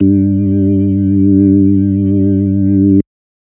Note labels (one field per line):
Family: organ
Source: electronic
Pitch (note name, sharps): G2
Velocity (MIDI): 50